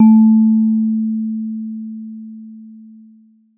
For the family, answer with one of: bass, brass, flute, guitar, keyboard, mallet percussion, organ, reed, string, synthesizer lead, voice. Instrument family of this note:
mallet percussion